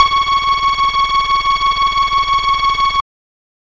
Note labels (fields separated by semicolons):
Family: bass; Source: synthesizer; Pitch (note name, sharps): C#6; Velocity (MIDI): 127